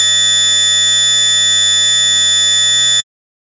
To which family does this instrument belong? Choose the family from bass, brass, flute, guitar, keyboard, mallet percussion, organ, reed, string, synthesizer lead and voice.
bass